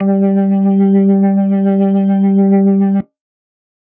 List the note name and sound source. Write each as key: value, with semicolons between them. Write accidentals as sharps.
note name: G3; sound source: electronic